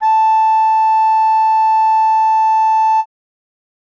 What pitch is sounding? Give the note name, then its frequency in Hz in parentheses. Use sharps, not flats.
A5 (880 Hz)